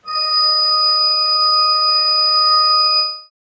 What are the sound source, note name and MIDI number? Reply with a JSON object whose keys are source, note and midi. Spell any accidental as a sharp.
{"source": "acoustic", "note": "D#6", "midi": 87}